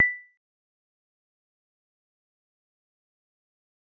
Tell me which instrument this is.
acoustic mallet percussion instrument